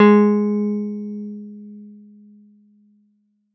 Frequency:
207.7 Hz